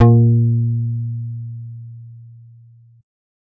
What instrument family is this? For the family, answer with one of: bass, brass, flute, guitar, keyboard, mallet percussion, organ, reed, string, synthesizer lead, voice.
bass